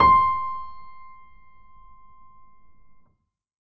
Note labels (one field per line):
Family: keyboard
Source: acoustic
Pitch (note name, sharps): C6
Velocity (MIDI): 75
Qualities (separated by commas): reverb